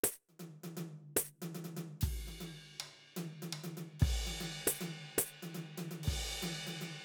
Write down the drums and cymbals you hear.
ride, percussion, high tom and kick